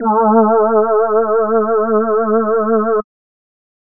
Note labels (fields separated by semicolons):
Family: voice; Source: synthesizer; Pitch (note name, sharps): A3; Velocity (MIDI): 25